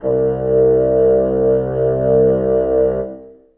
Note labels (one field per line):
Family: reed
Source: acoustic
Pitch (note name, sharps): C2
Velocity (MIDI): 50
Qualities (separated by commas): reverb